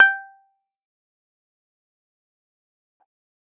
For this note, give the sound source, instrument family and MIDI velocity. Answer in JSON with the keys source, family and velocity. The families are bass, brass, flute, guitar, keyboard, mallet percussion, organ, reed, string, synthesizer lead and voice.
{"source": "electronic", "family": "keyboard", "velocity": 75}